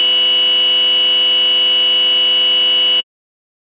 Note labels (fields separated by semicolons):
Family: bass; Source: synthesizer; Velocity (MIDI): 75; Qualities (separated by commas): bright, distorted